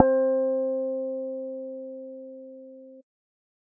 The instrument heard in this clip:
synthesizer bass